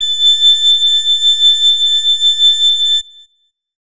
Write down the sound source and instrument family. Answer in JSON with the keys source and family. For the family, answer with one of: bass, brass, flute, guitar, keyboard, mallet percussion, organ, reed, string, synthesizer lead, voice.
{"source": "acoustic", "family": "flute"}